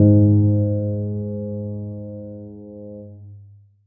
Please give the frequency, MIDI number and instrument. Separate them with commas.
103.8 Hz, 44, acoustic keyboard